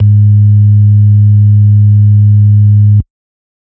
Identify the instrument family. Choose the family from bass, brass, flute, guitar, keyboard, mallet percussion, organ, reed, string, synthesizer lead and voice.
organ